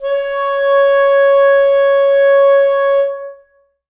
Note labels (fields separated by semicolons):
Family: reed; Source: acoustic; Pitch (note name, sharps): C#5; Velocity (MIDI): 75; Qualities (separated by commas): reverb